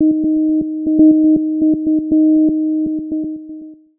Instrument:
synthesizer lead